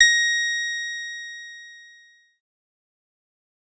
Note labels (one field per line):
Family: bass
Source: synthesizer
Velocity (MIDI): 25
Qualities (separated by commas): distorted, fast decay